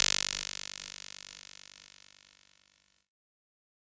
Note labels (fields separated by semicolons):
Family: keyboard; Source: electronic; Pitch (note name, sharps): G1; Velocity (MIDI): 25; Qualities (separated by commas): bright, distorted